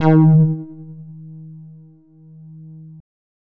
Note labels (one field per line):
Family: bass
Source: synthesizer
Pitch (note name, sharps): D#3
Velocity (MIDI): 75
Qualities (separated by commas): distorted